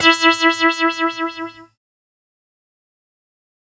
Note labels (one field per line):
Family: keyboard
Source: synthesizer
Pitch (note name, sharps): E4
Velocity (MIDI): 75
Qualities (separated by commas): distorted, fast decay